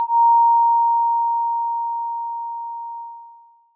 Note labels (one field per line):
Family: mallet percussion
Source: electronic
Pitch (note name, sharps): A#5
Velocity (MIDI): 100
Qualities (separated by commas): bright, multiphonic